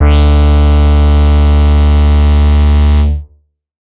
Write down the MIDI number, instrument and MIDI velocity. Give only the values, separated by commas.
38, synthesizer bass, 50